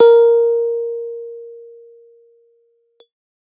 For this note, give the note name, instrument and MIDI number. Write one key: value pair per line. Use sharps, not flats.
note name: A#4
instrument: electronic keyboard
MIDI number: 70